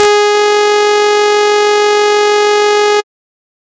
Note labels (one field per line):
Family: bass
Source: synthesizer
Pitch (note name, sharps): G#4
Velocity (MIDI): 127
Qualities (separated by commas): bright, distorted